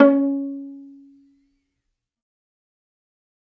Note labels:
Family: string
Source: acoustic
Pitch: C#4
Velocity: 100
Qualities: dark, fast decay, reverb

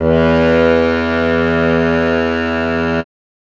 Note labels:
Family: keyboard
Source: acoustic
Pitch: E2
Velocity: 50

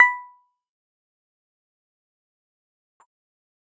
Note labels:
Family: keyboard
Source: electronic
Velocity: 25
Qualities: fast decay, percussive

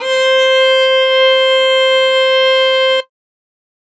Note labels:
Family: string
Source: acoustic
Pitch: C5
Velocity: 75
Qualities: bright

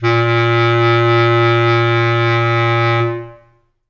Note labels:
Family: reed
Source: acoustic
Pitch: A#2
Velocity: 75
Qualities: reverb

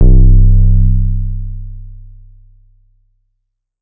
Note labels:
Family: bass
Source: synthesizer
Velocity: 100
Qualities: dark

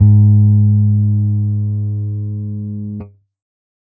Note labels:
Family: bass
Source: electronic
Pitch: G#2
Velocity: 75

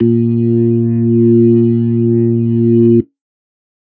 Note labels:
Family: organ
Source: electronic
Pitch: A#2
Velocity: 50

